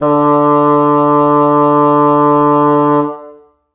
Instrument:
acoustic reed instrument